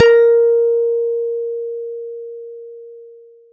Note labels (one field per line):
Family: guitar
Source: electronic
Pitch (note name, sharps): A#4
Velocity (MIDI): 75